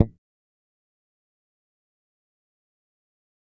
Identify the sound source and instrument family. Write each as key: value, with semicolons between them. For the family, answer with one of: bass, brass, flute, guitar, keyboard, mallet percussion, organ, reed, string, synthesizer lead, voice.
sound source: electronic; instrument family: bass